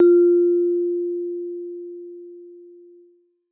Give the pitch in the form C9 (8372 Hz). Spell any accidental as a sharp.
F4 (349.2 Hz)